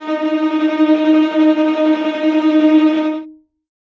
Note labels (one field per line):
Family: string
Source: acoustic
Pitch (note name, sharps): D#4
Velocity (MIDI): 100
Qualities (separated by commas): bright, non-linear envelope, reverb